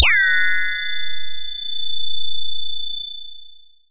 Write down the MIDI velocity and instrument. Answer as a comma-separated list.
127, synthesizer voice